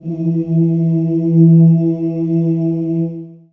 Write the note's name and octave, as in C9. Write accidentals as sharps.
E3